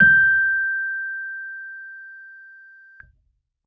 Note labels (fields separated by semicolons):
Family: keyboard; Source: electronic; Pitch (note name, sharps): G6; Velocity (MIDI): 50